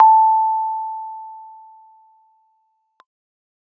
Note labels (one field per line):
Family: keyboard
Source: electronic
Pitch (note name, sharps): A5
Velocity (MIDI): 25